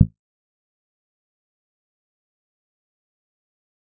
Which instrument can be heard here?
electronic guitar